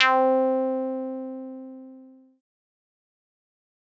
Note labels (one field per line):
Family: synthesizer lead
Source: synthesizer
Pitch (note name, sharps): C4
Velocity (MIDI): 100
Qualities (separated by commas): distorted, fast decay